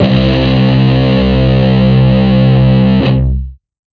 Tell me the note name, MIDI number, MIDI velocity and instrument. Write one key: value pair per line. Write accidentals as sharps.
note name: C2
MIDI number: 36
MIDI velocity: 127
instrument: electronic guitar